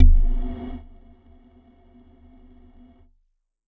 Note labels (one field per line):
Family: mallet percussion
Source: electronic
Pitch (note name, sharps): A0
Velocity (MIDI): 100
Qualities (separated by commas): dark, non-linear envelope